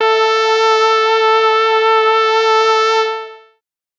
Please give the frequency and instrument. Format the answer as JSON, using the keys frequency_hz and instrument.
{"frequency_hz": 440, "instrument": "synthesizer voice"}